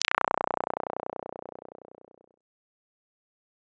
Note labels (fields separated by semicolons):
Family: bass; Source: synthesizer; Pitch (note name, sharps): B0; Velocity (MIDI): 25; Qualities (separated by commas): bright, distorted, fast decay